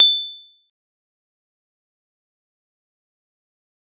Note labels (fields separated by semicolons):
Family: mallet percussion; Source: acoustic; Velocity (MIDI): 50; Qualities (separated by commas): bright, fast decay, percussive